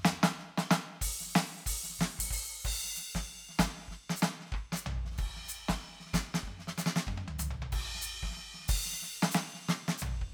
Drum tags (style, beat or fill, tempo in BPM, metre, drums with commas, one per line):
New Orleans funk
beat
93 BPM
4/4
crash, ride, open hi-hat, hi-hat pedal, snare, cross-stick, high tom, mid tom, floor tom, kick